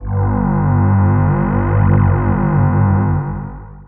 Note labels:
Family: voice; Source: synthesizer; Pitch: G1; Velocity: 50; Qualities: distorted, long release

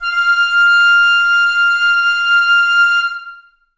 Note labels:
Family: flute; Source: acoustic; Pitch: F6; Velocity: 25; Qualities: reverb

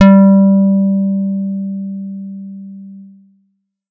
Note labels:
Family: guitar; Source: electronic; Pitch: G3; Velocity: 127

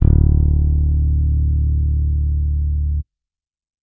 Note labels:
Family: bass; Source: electronic; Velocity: 75

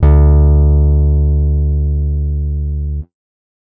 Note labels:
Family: guitar; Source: acoustic; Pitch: D2; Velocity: 127; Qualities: dark

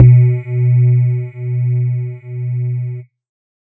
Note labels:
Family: synthesizer lead; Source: synthesizer; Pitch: B2; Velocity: 100; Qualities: distorted

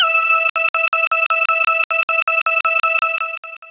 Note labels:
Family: synthesizer lead; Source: synthesizer; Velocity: 50; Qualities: long release

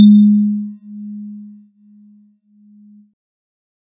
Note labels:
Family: keyboard; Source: synthesizer; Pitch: G#3; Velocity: 100

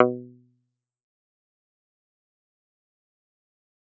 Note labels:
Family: guitar; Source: electronic; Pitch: B2; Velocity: 100; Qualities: fast decay, percussive

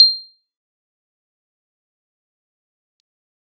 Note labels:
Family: keyboard; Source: electronic; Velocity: 100; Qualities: bright, fast decay, percussive

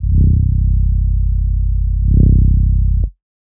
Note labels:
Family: bass; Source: synthesizer; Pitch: C0; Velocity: 127; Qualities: dark

